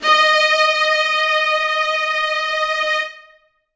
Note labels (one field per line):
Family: string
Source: acoustic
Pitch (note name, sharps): D#5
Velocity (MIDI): 127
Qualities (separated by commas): reverb